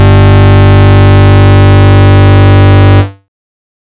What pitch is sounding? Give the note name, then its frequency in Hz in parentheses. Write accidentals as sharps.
G1 (49 Hz)